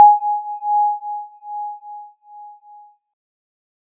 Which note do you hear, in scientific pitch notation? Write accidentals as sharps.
G#5